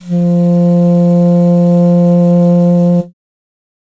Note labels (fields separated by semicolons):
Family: reed; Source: acoustic; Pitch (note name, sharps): F3; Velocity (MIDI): 50